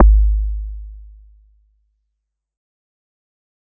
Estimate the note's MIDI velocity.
75